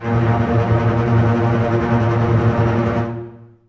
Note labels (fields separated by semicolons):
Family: string; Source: acoustic; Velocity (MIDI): 75; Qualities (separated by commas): long release, non-linear envelope, reverb